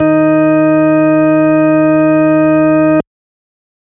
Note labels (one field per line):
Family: organ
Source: electronic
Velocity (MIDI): 50